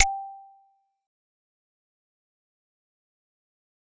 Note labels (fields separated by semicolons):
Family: mallet percussion; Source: acoustic; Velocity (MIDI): 25; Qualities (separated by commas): fast decay, percussive